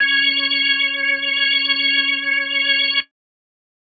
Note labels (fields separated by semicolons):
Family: organ; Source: electronic; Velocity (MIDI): 127; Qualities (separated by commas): bright